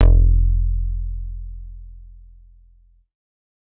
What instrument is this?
synthesizer bass